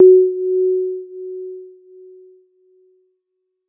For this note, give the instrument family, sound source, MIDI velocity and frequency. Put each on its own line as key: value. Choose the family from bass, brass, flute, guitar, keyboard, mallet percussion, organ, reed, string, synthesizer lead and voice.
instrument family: keyboard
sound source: electronic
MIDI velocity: 75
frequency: 370 Hz